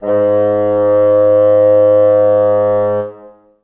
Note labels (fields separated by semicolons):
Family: reed; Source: acoustic; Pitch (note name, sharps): G#2; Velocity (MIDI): 100; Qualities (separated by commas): reverb